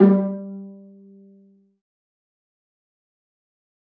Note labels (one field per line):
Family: string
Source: acoustic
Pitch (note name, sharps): G3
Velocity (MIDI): 127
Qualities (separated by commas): dark, fast decay, percussive, reverb